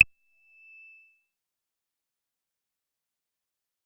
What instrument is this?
synthesizer bass